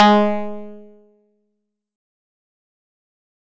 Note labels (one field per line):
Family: guitar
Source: acoustic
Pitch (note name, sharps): G#3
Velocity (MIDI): 75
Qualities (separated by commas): distorted, fast decay